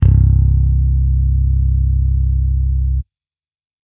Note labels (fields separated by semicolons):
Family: bass; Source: electronic; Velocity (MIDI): 100